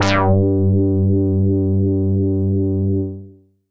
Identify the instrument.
synthesizer bass